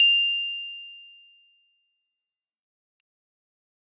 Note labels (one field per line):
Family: keyboard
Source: acoustic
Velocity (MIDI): 50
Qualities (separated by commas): bright, fast decay